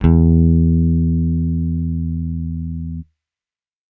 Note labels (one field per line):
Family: bass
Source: electronic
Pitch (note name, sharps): E2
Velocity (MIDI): 25